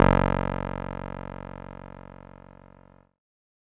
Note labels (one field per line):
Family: keyboard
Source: electronic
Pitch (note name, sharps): F#1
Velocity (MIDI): 75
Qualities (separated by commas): distorted